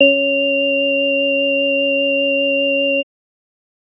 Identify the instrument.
electronic organ